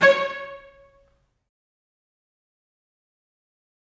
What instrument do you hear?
acoustic string instrument